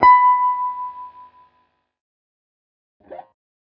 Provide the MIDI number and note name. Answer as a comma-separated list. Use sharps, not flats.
83, B5